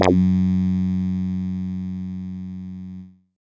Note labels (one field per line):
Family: bass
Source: synthesizer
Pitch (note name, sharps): F#2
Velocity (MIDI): 75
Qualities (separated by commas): distorted